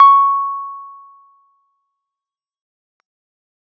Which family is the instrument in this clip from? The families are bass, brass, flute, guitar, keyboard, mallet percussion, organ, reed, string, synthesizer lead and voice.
keyboard